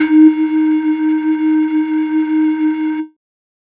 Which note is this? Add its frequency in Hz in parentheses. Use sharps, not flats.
D#4 (311.1 Hz)